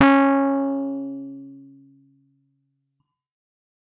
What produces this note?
electronic keyboard